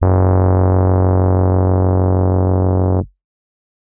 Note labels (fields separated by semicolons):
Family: keyboard; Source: electronic; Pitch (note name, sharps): F#1; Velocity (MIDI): 127